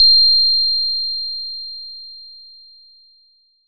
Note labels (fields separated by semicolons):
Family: bass; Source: synthesizer; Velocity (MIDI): 50; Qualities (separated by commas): bright, distorted